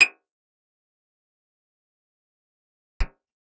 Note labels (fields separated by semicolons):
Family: guitar; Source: acoustic; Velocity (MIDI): 25; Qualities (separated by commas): fast decay, percussive, reverb